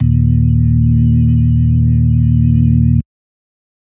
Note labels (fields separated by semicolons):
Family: organ; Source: electronic; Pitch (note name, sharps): D#1; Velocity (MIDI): 100; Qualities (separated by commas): dark